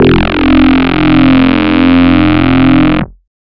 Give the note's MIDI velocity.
100